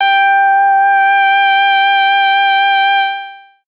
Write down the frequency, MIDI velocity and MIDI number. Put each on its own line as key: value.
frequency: 784 Hz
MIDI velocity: 100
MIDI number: 79